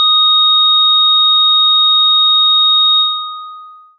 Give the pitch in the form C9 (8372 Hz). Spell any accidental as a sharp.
D#6 (1245 Hz)